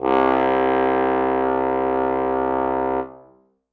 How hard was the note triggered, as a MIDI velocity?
75